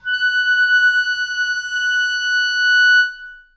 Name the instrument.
acoustic reed instrument